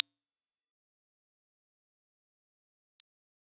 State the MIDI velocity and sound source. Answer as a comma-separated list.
25, electronic